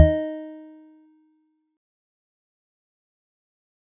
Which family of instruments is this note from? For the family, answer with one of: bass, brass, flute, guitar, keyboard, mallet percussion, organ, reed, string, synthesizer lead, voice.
mallet percussion